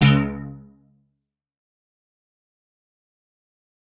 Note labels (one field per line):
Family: guitar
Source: electronic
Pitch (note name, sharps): C#2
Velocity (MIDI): 75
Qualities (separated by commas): fast decay, percussive